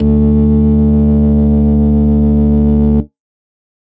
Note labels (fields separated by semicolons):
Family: organ; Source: electronic; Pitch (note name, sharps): D2; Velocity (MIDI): 100; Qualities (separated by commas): distorted